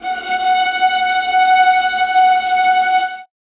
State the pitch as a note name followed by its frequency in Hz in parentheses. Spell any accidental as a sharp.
F#5 (740 Hz)